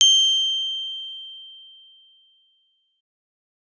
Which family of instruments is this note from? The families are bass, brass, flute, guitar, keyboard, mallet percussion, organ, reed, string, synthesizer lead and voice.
keyboard